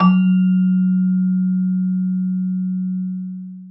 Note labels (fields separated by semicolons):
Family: mallet percussion; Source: acoustic; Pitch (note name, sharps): F#3; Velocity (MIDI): 100; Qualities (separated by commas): long release, reverb